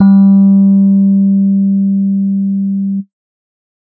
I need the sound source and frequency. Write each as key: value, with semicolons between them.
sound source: electronic; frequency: 196 Hz